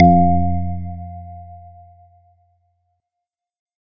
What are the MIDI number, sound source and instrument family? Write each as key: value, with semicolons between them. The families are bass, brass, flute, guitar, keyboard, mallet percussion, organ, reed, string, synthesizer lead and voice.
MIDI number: 41; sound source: electronic; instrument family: organ